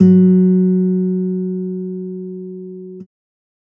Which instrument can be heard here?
electronic guitar